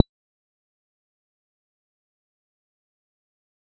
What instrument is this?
synthesizer bass